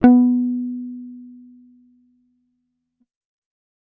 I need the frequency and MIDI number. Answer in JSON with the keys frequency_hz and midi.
{"frequency_hz": 246.9, "midi": 59}